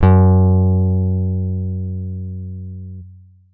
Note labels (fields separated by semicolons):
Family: guitar; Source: electronic; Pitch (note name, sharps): F#2; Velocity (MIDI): 50